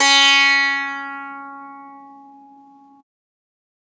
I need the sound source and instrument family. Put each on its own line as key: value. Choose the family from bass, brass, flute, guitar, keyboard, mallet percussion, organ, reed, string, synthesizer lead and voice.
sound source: acoustic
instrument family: guitar